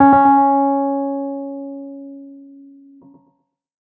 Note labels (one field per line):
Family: keyboard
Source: electronic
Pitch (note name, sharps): C#4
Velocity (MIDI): 75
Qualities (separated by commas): dark, tempo-synced